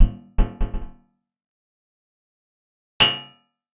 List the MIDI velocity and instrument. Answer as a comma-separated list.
25, acoustic guitar